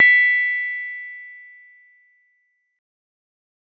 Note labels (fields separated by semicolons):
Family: mallet percussion; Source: acoustic; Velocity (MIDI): 100; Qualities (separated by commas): reverb